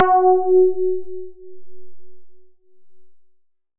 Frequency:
370 Hz